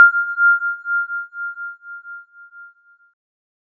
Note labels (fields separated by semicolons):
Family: keyboard; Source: synthesizer; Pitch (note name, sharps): F6; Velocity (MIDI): 50